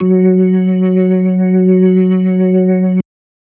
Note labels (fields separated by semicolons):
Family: organ; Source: electronic; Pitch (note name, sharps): F#3; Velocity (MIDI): 75